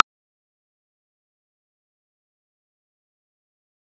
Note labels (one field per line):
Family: mallet percussion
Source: acoustic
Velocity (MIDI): 100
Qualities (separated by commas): fast decay, percussive